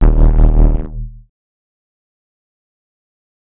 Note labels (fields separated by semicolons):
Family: bass; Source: synthesizer; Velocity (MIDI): 25; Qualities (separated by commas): distorted, fast decay, multiphonic